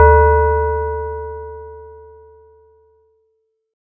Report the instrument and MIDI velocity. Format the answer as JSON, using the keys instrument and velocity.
{"instrument": "acoustic mallet percussion instrument", "velocity": 127}